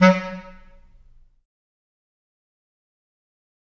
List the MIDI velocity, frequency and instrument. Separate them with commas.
75, 185 Hz, acoustic reed instrument